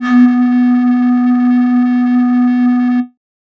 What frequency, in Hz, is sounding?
246.9 Hz